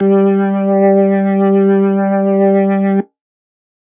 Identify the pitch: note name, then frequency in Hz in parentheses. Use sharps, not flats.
G3 (196 Hz)